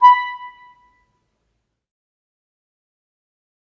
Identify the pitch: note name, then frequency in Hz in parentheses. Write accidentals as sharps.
B5 (987.8 Hz)